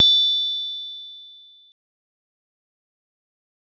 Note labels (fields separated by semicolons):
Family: mallet percussion; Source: acoustic; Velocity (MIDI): 25; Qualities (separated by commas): fast decay, reverb